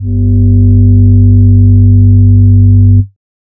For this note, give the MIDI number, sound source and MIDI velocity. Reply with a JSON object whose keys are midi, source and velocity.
{"midi": 31, "source": "synthesizer", "velocity": 75}